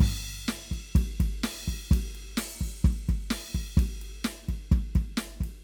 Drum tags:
rock, beat, 128 BPM, 4/4, crash, ride, open hi-hat, hi-hat pedal, snare, kick

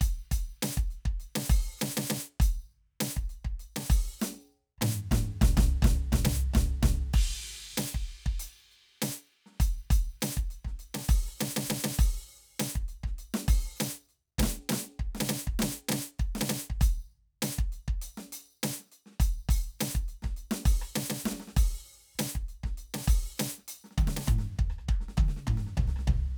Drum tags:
Latin funk, beat, 100 BPM, 4/4, crash, ride, closed hi-hat, hi-hat pedal, percussion, snare, cross-stick, high tom, mid tom, floor tom, kick

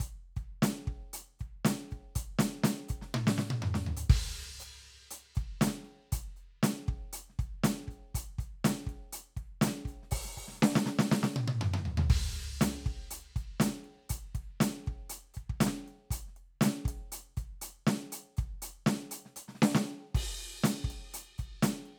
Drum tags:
rock, beat, 120 BPM, 4/4, crash, closed hi-hat, open hi-hat, hi-hat pedal, snare, high tom, mid tom, floor tom, kick

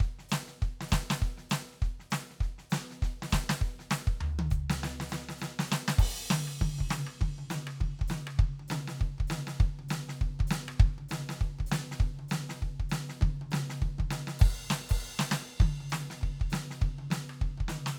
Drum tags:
rockabilly, beat, 200 BPM, 4/4, crash, hi-hat pedal, snare, cross-stick, high tom, floor tom, kick

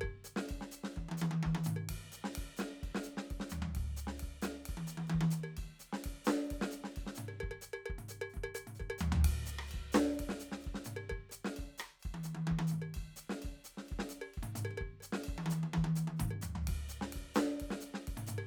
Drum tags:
Dominican merengue, beat, 130 BPM, 4/4, crash, ride, ride bell, hi-hat pedal, percussion, snare, cross-stick, high tom, mid tom, floor tom, kick

